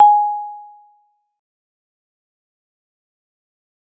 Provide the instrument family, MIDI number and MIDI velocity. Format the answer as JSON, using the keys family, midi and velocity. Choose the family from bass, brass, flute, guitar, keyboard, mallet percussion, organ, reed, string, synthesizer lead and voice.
{"family": "mallet percussion", "midi": 80, "velocity": 50}